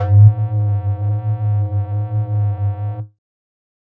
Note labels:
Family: flute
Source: synthesizer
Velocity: 50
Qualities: distorted

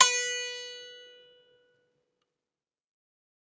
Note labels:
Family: guitar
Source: acoustic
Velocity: 100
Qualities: bright, fast decay, multiphonic, reverb

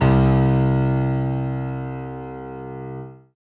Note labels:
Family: keyboard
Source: acoustic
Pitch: C2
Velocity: 127

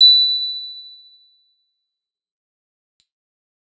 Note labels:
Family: guitar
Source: electronic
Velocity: 127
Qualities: bright, fast decay, reverb

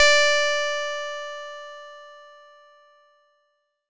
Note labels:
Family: bass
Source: synthesizer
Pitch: D5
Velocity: 75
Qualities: bright, distorted

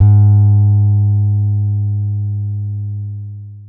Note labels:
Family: guitar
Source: acoustic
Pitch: G#2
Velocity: 50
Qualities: dark, long release

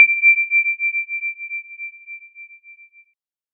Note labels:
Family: keyboard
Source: synthesizer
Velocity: 127

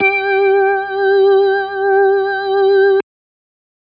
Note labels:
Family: organ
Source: electronic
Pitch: G4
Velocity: 25

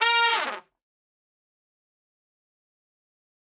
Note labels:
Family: brass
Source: acoustic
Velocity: 100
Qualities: bright, fast decay, reverb

